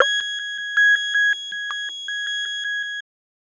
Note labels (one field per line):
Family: bass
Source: synthesizer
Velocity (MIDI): 75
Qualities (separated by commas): bright, tempo-synced